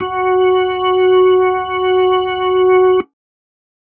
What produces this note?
electronic organ